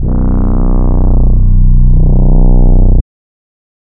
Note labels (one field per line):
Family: reed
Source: synthesizer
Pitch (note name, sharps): B0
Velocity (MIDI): 50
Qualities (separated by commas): distorted, non-linear envelope